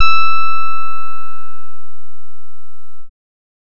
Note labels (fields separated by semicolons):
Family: bass; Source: synthesizer; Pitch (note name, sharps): E6; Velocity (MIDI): 50; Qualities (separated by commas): distorted